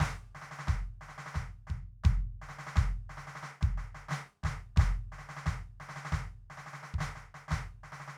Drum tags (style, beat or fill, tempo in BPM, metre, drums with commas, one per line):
march
beat
176 BPM
4/4
snare, kick